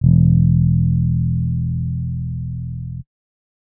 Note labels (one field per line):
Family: keyboard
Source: electronic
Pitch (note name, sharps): E1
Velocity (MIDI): 25